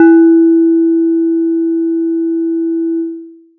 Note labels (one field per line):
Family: mallet percussion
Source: acoustic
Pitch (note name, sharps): E4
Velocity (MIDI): 100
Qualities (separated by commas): long release